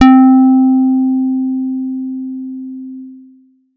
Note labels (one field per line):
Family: guitar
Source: electronic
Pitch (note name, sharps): C4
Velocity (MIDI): 75